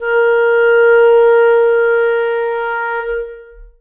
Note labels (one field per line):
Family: reed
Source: acoustic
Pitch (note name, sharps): A#4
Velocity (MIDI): 50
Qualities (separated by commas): long release, reverb